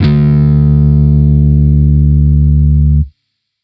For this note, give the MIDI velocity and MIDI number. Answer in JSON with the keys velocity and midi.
{"velocity": 75, "midi": 38}